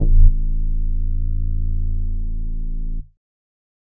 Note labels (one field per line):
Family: flute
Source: synthesizer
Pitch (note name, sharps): A0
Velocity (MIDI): 50